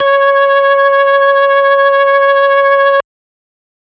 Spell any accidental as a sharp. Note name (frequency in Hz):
C#5 (554.4 Hz)